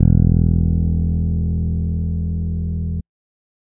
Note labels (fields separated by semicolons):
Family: bass; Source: electronic; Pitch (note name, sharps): E1; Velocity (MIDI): 75